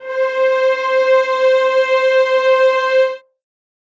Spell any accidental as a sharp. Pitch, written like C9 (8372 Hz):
C5 (523.3 Hz)